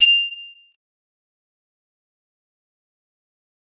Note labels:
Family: mallet percussion; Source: acoustic; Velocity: 25; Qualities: bright, fast decay, percussive

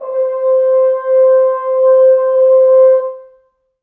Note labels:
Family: brass; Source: acoustic; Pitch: C5; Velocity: 25; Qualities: reverb

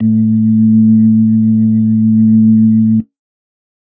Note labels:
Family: organ; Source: electronic; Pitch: A2; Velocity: 50; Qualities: dark

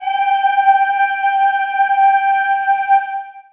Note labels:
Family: voice; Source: acoustic; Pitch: G5; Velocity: 50; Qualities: long release, reverb

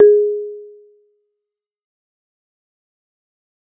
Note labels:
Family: mallet percussion; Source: acoustic; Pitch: G#4; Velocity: 127; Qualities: fast decay, percussive

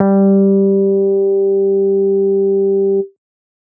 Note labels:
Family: bass; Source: synthesizer; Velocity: 127

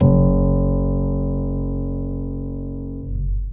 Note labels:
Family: keyboard; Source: acoustic; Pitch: F#1; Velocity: 50; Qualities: dark, reverb

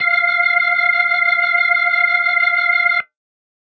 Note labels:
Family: organ; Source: electronic; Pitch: F5; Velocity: 127

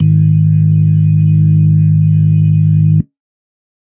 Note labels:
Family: organ; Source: electronic; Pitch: G#1; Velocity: 127; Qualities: dark

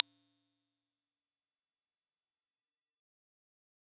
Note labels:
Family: organ; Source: electronic; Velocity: 50; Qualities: bright, fast decay

